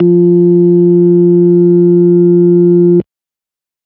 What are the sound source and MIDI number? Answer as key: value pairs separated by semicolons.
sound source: electronic; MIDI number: 53